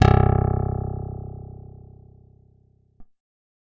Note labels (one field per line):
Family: keyboard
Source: electronic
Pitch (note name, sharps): C1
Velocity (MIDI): 100